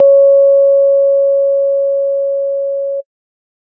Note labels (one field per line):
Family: organ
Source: electronic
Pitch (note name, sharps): C#5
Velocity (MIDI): 50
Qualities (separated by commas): dark